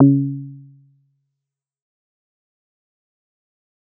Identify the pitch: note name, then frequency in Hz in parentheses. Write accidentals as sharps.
C#3 (138.6 Hz)